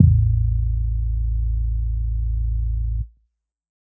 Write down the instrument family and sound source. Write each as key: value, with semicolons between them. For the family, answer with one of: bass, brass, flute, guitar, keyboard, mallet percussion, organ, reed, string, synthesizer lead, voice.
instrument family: bass; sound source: synthesizer